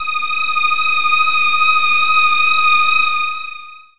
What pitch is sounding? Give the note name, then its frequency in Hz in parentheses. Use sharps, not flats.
D#6 (1245 Hz)